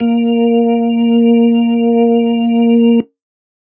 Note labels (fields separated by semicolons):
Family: organ; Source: electronic; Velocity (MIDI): 127; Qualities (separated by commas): dark